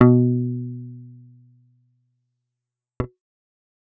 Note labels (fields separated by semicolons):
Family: bass; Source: synthesizer; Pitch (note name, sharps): B2; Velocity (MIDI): 75; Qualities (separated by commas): fast decay